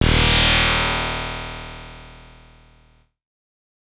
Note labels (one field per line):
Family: bass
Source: synthesizer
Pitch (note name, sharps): D#1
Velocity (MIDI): 25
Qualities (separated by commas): bright, distorted